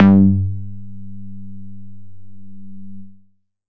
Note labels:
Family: bass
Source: synthesizer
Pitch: G2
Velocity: 25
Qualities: distorted

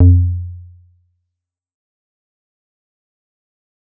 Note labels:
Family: bass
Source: synthesizer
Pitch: F2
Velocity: 25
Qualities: dark, fast decay, percussive

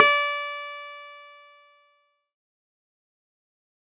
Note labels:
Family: keyboard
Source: electronic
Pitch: D5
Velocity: 100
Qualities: distorted, fast decay

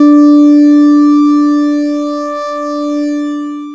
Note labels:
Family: bass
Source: synthesizer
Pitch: D4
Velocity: 127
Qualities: bright, distorted, long release

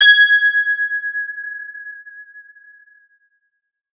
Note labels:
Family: guitar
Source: electronic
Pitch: G#6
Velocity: 25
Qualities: bright, multiphonic, non-linear envelope

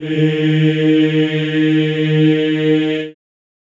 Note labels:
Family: voice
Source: acoustic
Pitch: D#3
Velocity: 100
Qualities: reverb

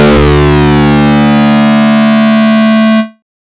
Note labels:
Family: bass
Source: synthesizer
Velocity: 127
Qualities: bright, distorted

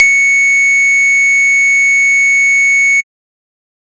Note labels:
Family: bass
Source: synthesizer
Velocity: 75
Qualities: distorted, tempo-synced

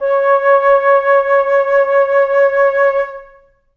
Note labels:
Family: flute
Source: acoustic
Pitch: C#5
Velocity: 100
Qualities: reverb

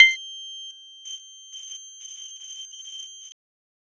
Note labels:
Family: mallet percussion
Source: acoustic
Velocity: 50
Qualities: multiphonic

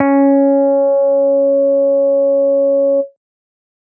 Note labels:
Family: bass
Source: synthesizer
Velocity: 127

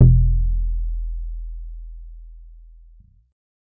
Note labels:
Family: bass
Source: synthesizer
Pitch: E1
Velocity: 50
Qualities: dark

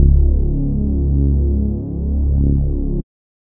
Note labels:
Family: bass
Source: synthesizer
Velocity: 75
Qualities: dark

